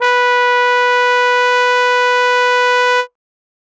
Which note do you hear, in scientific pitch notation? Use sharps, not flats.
B4